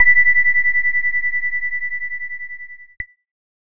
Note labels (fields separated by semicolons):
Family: keyboard; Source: electronic; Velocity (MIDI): 25; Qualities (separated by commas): distorted